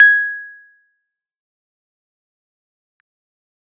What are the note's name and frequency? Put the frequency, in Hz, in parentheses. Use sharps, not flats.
G#6 (1661 Hz)